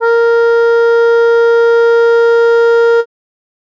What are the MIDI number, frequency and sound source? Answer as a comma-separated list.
70, 466.2 Hz, acoustic